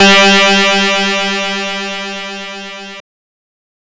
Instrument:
synthesizer guitar